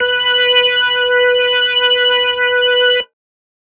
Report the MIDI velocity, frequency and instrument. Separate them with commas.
127, 493.9 Hz, electronic organ